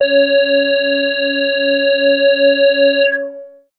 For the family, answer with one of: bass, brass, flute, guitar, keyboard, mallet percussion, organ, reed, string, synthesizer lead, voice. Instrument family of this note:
bass